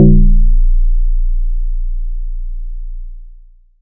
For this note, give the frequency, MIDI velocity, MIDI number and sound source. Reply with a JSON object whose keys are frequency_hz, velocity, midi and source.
{"frequency_hz": 29.14, "velocity": 100, "midi": 22, "source": "electronic"}